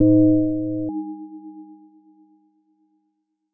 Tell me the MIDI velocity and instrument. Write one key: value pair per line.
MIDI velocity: 75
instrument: synthesizer mallet percussion instrument